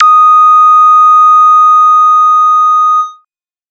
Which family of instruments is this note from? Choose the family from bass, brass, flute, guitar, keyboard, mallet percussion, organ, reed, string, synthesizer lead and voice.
bass